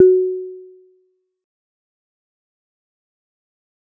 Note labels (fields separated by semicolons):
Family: mallet percussion; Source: acoustic; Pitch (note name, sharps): F#4; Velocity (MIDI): 50; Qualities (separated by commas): fast decay, percussive